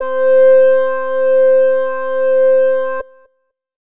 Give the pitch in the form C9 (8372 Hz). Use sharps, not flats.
C5 (523.3 Hz)